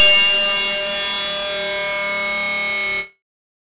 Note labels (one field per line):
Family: bass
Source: synthesizer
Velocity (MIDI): 127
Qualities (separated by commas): bright, distorted